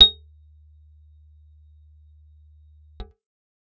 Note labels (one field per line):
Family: guitar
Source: acoustic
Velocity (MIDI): 75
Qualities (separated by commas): bright, percussive